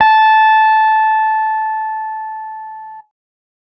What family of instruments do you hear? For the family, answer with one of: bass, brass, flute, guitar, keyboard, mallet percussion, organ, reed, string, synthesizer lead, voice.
guitar